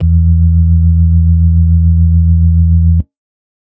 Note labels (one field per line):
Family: organ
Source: electronic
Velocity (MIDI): 75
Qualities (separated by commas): dark